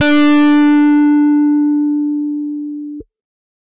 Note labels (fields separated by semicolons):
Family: guitar; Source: electronic; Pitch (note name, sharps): D4; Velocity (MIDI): 75; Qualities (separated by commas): bright, distorted